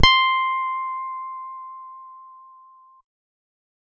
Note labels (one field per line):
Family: guitar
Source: electronic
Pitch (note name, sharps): C6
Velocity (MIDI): 50